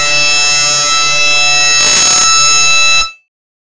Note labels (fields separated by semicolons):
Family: bass; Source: synthesizer; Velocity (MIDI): 127; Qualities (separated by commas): bright, distorted